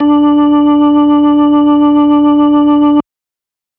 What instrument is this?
electronic organ